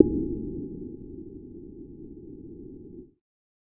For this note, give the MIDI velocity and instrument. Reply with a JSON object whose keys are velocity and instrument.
{"velocity": 75, "instrument": "synthesizer bass"}